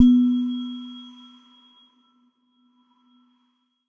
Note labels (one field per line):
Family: mallet percussion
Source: electronic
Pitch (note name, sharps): B3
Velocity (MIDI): 127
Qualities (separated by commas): bright, non-linear envelope